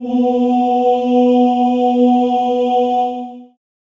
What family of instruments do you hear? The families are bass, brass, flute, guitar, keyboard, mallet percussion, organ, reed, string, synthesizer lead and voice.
voice